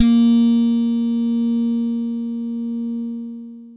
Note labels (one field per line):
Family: guitar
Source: synthesizer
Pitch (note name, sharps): A#3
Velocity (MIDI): 100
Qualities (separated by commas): bright, long release